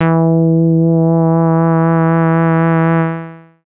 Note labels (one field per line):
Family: bass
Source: synthesizer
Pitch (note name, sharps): E3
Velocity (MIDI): 75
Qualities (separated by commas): distorted, long release